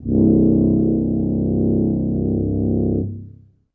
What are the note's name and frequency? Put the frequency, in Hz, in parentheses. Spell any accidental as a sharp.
C1 (32.7 Hz)